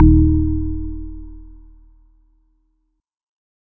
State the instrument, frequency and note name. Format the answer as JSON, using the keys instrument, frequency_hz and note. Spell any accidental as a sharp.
{"instrument": "electronic organ", "frequency_hz": 38.89, "note": "D#1"}